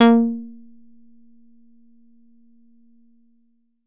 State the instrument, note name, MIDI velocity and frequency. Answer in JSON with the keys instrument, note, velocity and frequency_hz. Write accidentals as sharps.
{"instrument": "synthesizer guitar", "note": "A#3", "velocity": 50, "frequency_hz": 233.1}